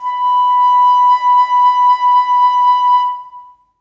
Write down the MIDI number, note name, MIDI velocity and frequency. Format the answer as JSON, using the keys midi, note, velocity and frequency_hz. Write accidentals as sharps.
{"midi": 83, "note": "B5", "velocity": 50, "frequency_hz": 987.8}